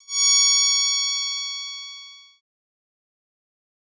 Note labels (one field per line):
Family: bass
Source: synthesizer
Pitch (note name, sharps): C#6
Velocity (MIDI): 127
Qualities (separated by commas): bright, distorted, fast decay